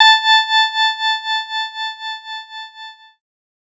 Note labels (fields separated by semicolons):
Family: keyboard; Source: electronic; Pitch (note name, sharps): A5; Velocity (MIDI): 75